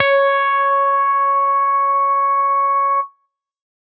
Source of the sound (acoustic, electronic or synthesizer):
synthesizer